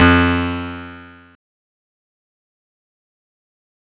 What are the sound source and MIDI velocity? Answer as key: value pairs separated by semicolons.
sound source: electronic; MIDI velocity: 75